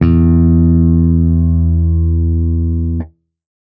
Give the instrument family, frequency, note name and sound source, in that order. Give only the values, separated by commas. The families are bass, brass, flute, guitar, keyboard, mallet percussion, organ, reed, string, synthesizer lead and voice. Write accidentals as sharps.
bass, 82.41 Hz, E2, electronic